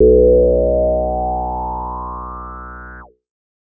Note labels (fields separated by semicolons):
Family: bass; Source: synthesizer; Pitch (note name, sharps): B1; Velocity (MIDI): 25